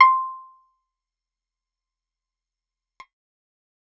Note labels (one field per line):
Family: guitar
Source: acoustic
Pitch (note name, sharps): C6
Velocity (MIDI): 127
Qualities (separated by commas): fast decay, percussive